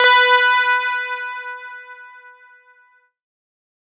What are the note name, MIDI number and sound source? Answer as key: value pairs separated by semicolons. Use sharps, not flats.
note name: B4; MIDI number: 71; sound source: electronic